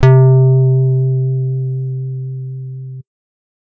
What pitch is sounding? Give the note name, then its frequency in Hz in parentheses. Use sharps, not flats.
C3 (130.8 Hz)